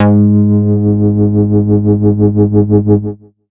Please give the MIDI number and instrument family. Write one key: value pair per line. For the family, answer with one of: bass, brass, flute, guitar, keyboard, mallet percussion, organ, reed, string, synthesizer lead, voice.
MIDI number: 44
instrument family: bass